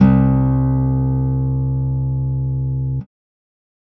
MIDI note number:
36